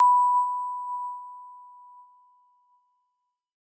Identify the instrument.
electronic keyboard